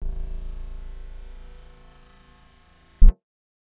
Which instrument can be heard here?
acoustic guitar